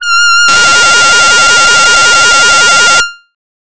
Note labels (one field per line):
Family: voice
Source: synthesizer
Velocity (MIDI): 100